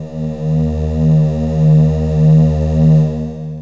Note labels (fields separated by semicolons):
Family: voice; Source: synthesizer; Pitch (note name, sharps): D#2; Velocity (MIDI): 100; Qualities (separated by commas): distorted, long release